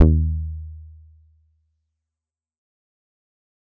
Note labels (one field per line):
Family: bass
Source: synthesizer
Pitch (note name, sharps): D#2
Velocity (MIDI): 50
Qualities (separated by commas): dark, distorted, fast decay